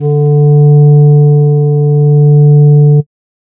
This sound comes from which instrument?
synthesizer flute